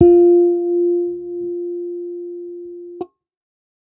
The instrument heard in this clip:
electronic bass